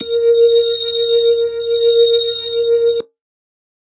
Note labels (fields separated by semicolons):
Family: organ; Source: electronic; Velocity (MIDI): 100